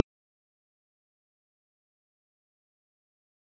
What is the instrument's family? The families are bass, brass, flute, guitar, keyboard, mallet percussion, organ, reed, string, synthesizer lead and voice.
mallet percussion